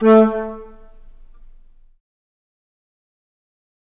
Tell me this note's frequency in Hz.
220 Hz